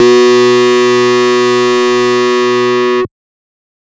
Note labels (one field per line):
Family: bass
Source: synthesizer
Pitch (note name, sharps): B2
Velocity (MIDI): 100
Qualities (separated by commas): bright, distorted, multiphonic